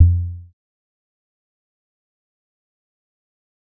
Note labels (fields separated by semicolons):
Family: bass; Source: synthesizer; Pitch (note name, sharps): F2; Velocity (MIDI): 25; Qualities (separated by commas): dark, fast decay, percussive